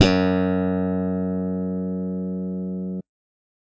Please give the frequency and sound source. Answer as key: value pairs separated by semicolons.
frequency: 92.5 Hz; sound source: electronic